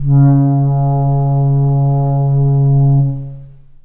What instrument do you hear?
acoustic flute